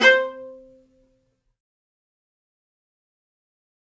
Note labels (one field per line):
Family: string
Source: acoustic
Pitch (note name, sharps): C5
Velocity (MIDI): 75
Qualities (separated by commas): fast decay, percussive, reverb